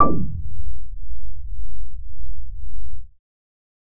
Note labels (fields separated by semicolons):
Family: bass; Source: synthesizer; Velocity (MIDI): 25